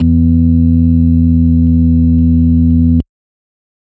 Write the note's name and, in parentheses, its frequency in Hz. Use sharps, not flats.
E2 (82.41 Hz)